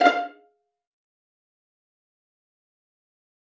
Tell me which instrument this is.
acoustic string instrument